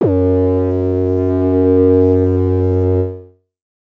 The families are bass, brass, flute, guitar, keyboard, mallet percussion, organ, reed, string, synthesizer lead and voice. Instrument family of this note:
synthesizer lead